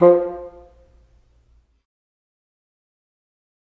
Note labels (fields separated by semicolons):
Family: reed; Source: acoustic; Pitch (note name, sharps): F3; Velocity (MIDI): 50; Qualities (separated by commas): fast decay, percussive, reverb